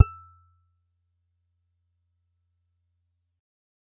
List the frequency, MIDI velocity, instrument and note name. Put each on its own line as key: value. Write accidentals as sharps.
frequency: 1319 Hz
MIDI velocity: 25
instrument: acoustic guitar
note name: E6